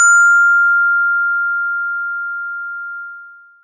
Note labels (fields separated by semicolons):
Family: mallet percussion; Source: electronic; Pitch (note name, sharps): F6; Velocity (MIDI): 50; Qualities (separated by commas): bright, long release, multiphonic